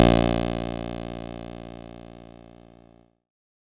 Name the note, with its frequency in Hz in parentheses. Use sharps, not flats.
A#1 (58.27 Hz)